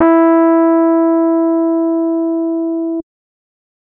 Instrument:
electronic keyboard